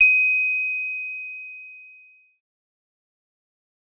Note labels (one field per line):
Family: bass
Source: synthesizer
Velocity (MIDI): 127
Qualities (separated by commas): bright, distorted, fast decay